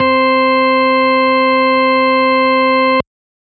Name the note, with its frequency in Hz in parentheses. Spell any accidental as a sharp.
C4 (261.6 Hz)